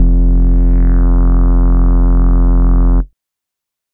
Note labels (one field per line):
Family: bass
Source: synthesizer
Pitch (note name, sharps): F1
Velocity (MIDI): 127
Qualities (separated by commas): distorted